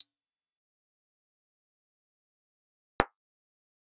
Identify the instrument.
electronic guitar